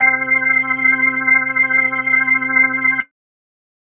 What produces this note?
electronic organ